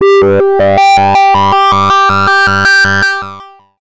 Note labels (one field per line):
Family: bass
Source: synthesizer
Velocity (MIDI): 100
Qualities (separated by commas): distorted, long release, multiphonic, tempo-synced